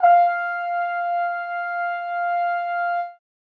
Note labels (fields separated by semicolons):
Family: brass; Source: acoustic; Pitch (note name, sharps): F5; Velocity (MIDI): 50; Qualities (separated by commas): reverb